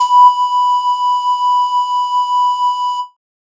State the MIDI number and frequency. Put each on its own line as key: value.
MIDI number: 83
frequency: 987.8 Hz